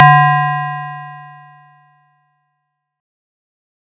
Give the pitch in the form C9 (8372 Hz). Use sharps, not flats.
D3 (146.8 Hz)